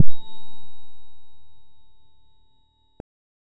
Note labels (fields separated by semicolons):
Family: bass; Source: synthesizer; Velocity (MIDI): 50; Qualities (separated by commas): dark, distorted, non-linear envelope